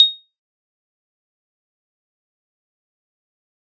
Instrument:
electronic keyboard